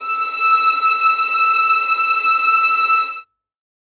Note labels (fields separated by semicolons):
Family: string; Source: acoustic; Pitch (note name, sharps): E6; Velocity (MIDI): 127; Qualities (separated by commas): reverb